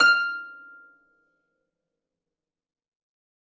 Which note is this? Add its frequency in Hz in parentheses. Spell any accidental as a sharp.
F6 (1397 Hz)